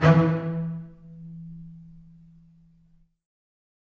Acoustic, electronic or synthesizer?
acoustic